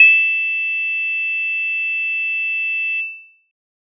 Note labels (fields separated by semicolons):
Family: keyboard; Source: electronic; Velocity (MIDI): 25; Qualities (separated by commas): bright